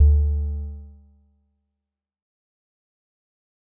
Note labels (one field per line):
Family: mallet percussion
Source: acoustic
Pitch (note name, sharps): D2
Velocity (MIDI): 50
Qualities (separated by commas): dark, fast decay